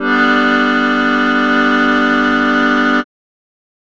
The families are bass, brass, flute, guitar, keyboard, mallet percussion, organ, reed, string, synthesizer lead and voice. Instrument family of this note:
keyboard